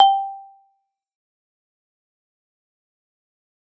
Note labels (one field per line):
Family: mallet percussion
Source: acoustic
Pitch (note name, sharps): G5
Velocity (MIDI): 127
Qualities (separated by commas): fast decay, percussive